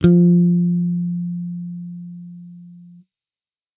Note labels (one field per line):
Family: bass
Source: electronic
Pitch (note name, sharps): F3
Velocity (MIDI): 75